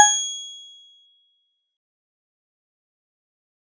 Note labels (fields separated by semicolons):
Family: mallet percussion; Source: acoustic; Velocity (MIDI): 75; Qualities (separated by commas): bright, fast decay, percussive